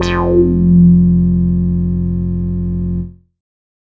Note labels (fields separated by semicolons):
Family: bass; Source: synthesizer; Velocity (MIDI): 75; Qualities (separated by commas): distorted, non-linear envelope